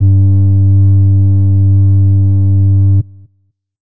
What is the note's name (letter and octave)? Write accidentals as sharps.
G2